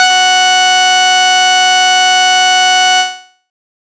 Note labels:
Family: bass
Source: synthesizer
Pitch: F#5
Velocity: 50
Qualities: bright, distorted

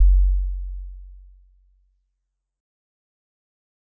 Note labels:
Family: mallet percussion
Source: acoustic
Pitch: F#1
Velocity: 25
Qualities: dark, fast decay

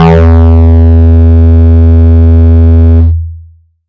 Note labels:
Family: bass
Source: synthesizer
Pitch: E2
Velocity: 127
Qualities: bright, distorted, long release

